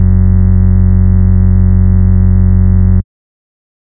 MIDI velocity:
100